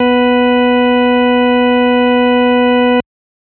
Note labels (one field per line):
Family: organ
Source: electronic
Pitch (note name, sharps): B3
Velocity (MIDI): 100